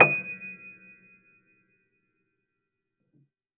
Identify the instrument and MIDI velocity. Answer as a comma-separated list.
acoustic keyboard, 100